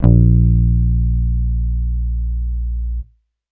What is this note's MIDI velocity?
25